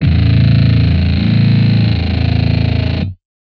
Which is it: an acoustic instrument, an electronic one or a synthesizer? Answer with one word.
electronic